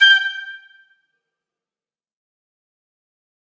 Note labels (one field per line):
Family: flute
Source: acoustic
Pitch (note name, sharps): G6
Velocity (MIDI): 127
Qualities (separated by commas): fast decay, percussive, reverb